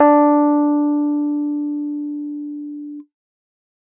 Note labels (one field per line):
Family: keyboard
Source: electronic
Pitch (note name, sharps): D4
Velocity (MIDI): 127